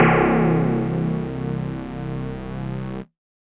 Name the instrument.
electronic mallet percussion instrument